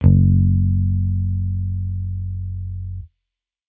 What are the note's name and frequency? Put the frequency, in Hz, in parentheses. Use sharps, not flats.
F#1 (46.25 Hz)